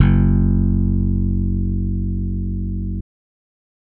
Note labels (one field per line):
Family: bass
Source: electronic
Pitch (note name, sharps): F#1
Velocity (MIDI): 50